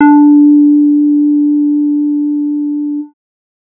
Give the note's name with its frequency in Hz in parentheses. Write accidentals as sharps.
D4 (293.7 Hz)